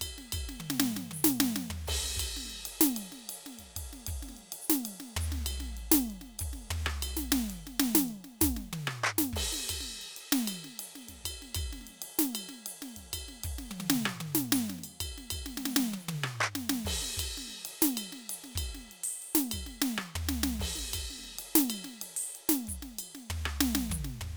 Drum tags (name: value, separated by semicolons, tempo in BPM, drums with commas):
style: Afro-Cuban; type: beat; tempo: 128 BPM; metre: 4/4; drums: crash, ride, ride bell, open hi-hat, hi-hat pedal, percussion, snare, cross-stick, high tom, mid tom, floor tom, kick